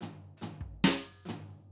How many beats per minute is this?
140 BPM